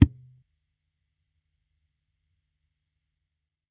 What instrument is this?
electronic bass